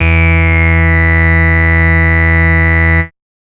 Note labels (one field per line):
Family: bass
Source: synthesizer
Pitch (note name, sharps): E2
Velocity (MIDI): 25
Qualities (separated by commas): bright, distorted, multiphonic